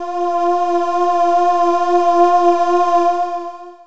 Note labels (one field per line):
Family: voice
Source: synthesizer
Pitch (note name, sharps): F4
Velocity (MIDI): 50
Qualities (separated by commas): distorted, long release